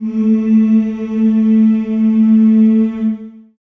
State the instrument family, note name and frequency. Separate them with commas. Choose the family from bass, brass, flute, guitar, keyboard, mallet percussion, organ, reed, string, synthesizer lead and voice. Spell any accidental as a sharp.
voice, A3, 220 Hz